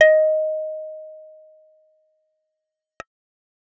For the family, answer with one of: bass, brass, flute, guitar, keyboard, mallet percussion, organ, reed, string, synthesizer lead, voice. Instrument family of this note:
bass